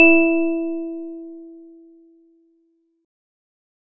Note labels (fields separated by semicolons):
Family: organ; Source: electronic; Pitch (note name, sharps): E4; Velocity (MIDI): 100